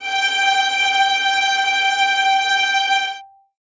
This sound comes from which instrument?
acoustic string instrument